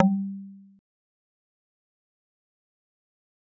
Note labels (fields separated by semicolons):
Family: mallet percussion; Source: acoustic; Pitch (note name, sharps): G3; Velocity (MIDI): 25; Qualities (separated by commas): fast decay, percussive